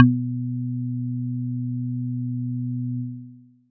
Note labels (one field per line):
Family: mallet percussion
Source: acoustic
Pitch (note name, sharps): B2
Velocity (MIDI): 100